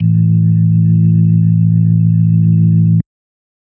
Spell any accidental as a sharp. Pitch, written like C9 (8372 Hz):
A1 (55 Hz)